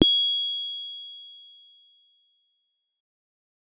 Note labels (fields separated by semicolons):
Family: keyboard; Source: electronic; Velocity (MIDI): 25; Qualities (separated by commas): bright